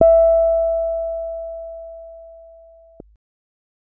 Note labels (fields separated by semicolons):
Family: keyboard; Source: electronic; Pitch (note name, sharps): E5; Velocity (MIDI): 50; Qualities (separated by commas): dark